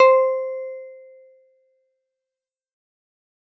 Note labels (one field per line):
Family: keyboard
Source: electronic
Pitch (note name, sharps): C5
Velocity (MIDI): 75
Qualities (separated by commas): fast decay